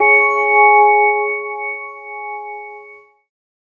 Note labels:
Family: keyboard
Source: synthesizer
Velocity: 25

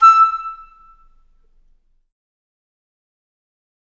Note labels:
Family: flute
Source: acoustic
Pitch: E6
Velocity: 75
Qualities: fast decay, percussive, reverb

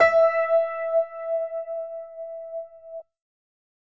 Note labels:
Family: keyboard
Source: electronic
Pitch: E5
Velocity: 127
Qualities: reverb

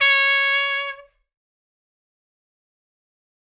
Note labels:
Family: brass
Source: acoustic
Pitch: C#5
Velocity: 25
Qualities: bright, fast decay

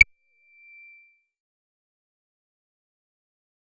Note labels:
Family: bass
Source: synthesizer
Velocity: 127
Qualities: fast decay, percussive

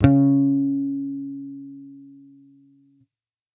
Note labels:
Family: bass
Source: electronic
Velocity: 127

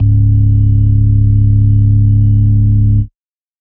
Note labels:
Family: organ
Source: electronic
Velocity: 127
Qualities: dark

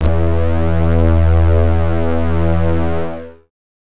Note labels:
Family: bass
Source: synthesizer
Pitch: E2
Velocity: 25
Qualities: distorted

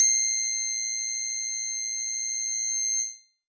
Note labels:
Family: keyboard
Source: electronic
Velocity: 127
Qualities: multiphonic

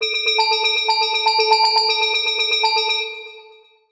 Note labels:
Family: mallet percussion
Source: synthesizer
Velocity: 25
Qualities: long release, multiphonic, tempo-synced

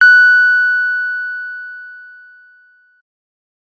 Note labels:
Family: keyboard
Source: electronic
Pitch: F#6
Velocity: 75

